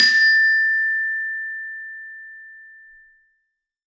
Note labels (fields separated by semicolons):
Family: mallet percussion; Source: acoustic; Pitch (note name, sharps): A6; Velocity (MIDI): 75; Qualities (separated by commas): bright, reverb